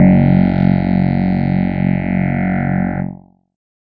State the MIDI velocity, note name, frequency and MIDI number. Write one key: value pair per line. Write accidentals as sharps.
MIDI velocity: 75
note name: F#1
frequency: 46.25 Hz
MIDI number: 30